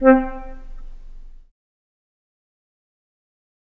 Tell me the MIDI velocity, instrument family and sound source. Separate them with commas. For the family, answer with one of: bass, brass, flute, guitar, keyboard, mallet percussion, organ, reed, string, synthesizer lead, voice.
50, flute, acoustic